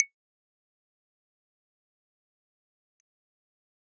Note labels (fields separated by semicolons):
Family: keyboard; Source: electronic; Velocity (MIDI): 127; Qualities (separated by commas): fast decay, percussive